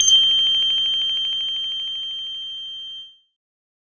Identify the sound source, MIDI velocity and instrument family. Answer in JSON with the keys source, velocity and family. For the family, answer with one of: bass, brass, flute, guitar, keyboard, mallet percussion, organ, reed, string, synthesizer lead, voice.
{"source": "synthesizer", "velocity": 127, "family": "bass"}